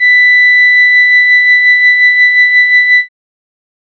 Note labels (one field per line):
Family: keyboard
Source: synthesizer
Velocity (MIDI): 50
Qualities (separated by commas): bright